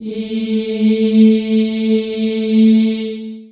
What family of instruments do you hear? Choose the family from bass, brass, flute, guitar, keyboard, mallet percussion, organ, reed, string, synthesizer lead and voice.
voice